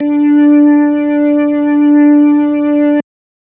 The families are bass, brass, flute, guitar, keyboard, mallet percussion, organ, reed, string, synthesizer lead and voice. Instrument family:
organ